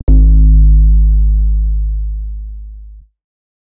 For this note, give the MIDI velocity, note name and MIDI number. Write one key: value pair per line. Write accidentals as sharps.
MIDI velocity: 127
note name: G#1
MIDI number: 32